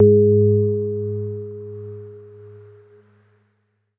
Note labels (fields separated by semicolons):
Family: keyboard; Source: electronic; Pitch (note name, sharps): G#2; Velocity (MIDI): 75; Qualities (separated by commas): dark